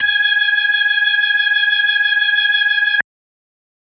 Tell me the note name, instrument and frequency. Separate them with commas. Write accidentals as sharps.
G#6, electronic organ, 1661 Hz